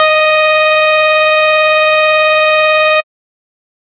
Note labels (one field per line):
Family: bass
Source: synthesizer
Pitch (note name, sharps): D#5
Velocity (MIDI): 75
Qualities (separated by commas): bright, distorted